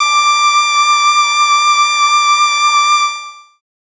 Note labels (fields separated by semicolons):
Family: voice; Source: synthesizer; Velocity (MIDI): 100; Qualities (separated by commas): bright, long release